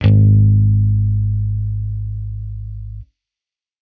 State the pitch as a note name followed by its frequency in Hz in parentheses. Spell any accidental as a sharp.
G#1 (51.91 Hz)